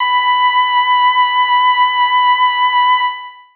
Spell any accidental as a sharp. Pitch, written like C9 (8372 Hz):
B5 (987.8 Hz)